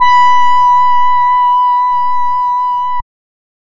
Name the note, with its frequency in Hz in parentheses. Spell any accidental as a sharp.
B5 (987.8 Hz)